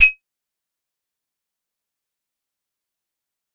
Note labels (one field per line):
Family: keyboard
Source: acoustic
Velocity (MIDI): 75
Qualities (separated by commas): fast decay, percussive